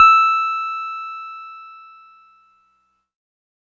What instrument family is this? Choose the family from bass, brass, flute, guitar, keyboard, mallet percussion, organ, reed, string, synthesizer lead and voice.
keyboard